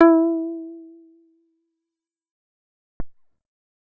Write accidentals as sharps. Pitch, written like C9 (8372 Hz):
E4 (329.6 Hz)